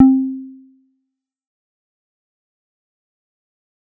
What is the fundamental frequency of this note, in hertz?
261.6 Hz